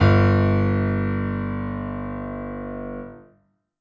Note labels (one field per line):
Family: keyboard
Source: acoustic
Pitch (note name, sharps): G1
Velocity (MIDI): 127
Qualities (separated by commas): reverb